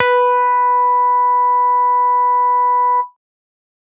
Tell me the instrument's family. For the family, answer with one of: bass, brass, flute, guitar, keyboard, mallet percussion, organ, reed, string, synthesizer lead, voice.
bass